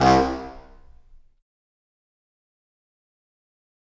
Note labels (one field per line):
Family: reed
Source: acoustic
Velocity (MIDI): 127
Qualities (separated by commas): distorted, fast decay, percussive, reverb